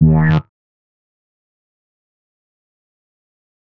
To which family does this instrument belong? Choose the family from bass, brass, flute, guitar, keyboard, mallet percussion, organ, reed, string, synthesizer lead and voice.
bass